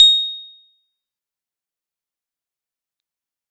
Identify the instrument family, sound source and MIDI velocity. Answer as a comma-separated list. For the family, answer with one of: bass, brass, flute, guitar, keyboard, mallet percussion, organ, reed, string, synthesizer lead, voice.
keyboard, electronic, 100